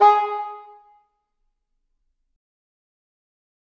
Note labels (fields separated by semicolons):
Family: reed; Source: acoustic; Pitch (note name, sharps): G#4; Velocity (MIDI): 127; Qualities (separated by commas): fast decay, reverb